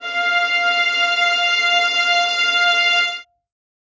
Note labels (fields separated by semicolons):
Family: string; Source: acoustic; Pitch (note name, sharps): F5; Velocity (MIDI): 50; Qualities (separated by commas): reverb